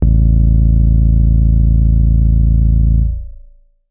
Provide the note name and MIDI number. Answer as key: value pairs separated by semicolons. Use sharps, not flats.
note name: A0; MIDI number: 21